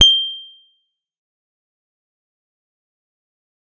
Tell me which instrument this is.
electronic guitar